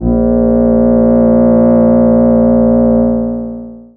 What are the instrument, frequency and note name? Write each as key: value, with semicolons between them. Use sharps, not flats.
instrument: synthesizer voice; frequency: 58.27 Hz; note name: A#1